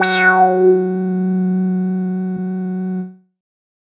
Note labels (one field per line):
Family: bass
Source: synthesizer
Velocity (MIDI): 50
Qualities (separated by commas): distorted, non-linear envelope